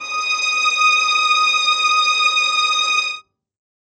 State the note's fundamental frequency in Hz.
1245 Hz